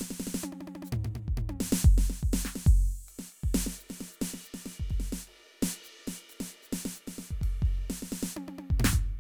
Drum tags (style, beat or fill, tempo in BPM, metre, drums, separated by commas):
linear jazz, beat, 128 BPM, 4/4, crash, ride, hi-hat pedal, snare, high tom, floor tom, kick